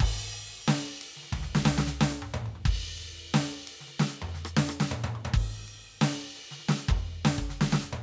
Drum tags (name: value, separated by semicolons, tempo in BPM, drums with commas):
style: rock; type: beat; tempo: 90 BPM; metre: 4/4; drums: crash, ride, snare, cross-stick, high tom, mid tom, floor tom, kick